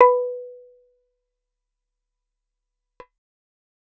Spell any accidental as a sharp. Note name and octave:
B4